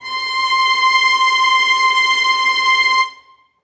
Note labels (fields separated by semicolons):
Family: string; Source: acoustic; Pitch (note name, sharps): C6; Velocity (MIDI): 25; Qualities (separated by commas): reverb